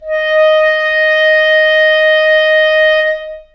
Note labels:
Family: reed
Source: acoustic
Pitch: D#5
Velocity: 100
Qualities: long release, reverb

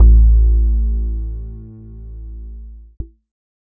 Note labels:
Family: keyboard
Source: electronic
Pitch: A1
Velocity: 25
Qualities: dark, distorted

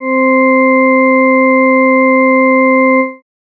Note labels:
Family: organ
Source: electronic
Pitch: C4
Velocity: 127

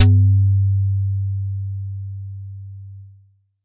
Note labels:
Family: bass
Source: synthesizer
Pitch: G2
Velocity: 50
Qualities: distorted

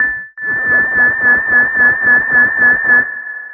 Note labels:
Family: bass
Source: synthesizer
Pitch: A6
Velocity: 75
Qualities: long release, reverb

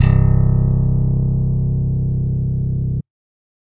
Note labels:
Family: bass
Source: electronic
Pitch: C1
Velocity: 100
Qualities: bright

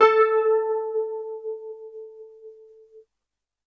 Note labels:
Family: keyboard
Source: electronic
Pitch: A4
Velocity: 100

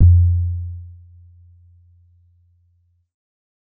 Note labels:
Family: keyboard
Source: electronic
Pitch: F2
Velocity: 25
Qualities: dark

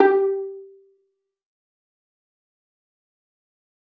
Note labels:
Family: string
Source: acoustic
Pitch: G4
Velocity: 100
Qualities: fast decay, reverb

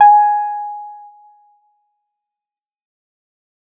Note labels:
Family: bass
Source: synthesizer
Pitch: G#5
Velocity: 100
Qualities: fast decay

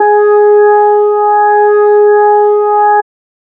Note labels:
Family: organ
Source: electronic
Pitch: G#4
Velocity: 75

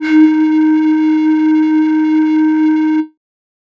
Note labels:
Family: flute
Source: synthesizer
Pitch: D#4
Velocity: 100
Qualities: distorted

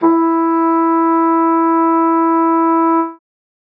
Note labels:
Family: reed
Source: acoustic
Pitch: E4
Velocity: 75

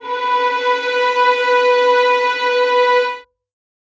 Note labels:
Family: string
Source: acoustic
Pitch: B4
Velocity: 25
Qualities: reverb

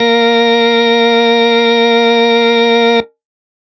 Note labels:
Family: organ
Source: electronic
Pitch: A#3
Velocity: 50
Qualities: distorted

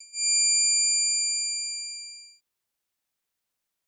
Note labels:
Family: bass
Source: synthesizer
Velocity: 50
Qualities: bright, distorted, fast decay

